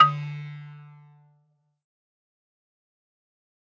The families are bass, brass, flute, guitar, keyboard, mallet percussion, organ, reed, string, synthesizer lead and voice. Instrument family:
mallet percussion